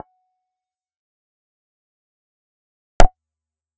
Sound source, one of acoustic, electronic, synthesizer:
synthesizer